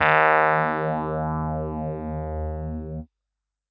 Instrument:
electronic keyboard